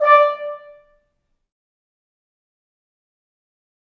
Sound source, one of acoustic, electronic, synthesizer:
acoustic